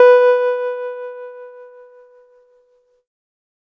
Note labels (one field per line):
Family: keyboard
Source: electronic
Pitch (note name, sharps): B4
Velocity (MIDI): 50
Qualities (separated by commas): distorted